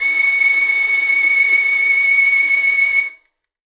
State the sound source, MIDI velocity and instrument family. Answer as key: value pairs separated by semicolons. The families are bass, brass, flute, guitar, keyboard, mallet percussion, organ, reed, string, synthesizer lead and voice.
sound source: acoustic; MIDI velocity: 25; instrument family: string